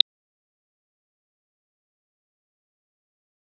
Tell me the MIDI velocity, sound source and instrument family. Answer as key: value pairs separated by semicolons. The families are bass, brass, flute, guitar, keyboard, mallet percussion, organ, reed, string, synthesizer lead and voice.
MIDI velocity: 127; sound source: synthesizer; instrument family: bass